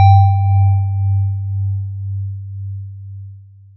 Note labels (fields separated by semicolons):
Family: mallet percussion; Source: acoustic; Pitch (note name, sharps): G2; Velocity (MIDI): 25; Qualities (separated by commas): long release